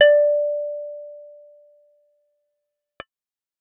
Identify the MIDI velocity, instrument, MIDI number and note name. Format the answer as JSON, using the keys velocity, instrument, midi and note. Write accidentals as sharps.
{"velocity": 127, "instrument": "synthesizer bass", "midi": 74, "note": "D5"}